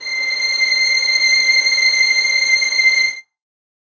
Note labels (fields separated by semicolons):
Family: string; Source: acoustic; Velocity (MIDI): 100; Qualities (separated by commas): reverb